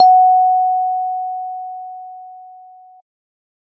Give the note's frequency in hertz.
740 Hz